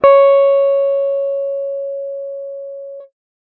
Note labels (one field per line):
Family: guitar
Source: electronic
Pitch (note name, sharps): C#5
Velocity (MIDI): 25